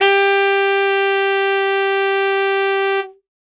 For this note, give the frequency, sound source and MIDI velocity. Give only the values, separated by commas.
392 Hz, acoustic, 127